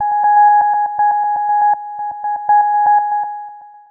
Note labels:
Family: synthesizer lead; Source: synthesizer; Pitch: G#5; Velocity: 50; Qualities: long release, tempo-synced

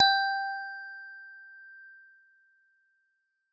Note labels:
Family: mallet percussion; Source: acoustic; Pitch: G5; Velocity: 75

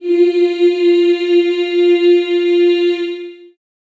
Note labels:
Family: voice; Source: acoustic; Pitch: F4; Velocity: 127; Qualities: long release, reverb

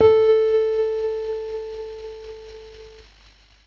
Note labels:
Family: keyboard; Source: electronic; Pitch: A4; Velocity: 25; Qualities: distorted, tempo-synced

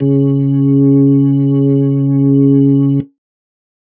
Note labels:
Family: organ; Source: electronic; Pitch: C#3; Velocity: 50; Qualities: dark

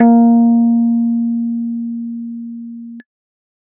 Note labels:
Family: keyboard; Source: electronic; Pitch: A#3; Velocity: 50

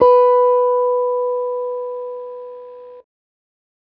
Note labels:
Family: guitar; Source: electronic; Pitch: B4; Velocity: 50

